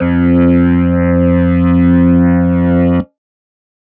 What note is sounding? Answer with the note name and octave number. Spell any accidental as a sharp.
F2